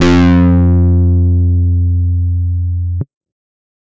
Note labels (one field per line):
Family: guitar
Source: electronic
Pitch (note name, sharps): F2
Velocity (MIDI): 100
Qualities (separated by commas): bright, distorted